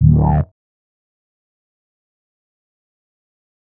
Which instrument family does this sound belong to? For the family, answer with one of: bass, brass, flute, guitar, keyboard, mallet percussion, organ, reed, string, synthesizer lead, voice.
bass